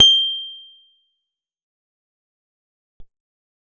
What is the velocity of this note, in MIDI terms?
50